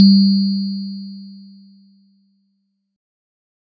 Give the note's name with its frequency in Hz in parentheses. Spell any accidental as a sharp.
G3 (196 Hz)